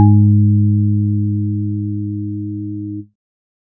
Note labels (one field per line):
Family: organ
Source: electronic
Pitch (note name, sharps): G#2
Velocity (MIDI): 127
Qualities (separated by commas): dark